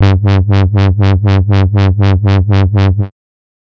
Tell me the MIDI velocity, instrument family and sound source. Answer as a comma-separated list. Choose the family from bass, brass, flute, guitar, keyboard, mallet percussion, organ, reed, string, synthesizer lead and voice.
50, bass, synthesizer